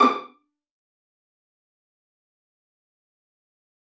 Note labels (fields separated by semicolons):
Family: string; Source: acoustic; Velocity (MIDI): 25; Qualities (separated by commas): fast decay, percussive, reverb